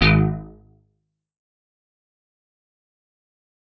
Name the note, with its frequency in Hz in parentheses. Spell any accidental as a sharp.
G#1 (51.91 Hz)